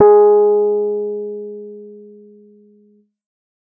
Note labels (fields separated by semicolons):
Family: keyboard; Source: electronic; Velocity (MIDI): 75